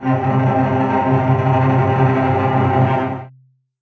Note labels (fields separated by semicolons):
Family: string; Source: acoustic; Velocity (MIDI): 75; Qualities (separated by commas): bright, non-linear envelope, reverb